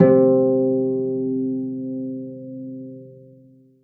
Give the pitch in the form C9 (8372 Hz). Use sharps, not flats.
C3 (130.8 Hz)